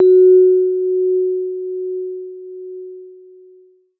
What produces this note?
electronic keyboard